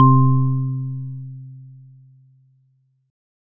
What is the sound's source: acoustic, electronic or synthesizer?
electronic